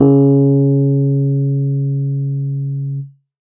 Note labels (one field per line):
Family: keyboard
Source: electronic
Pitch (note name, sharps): C#3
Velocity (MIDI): 75